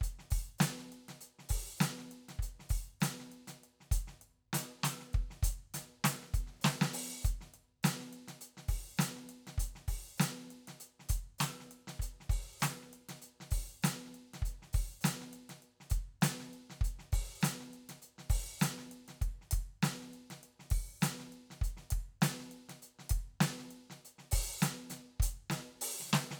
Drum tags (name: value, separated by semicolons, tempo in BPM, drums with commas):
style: funk; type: beat; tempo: 100 BPM; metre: 4/4; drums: closed hi-hat, open hi-hat, hi-hat pedal, snare, kick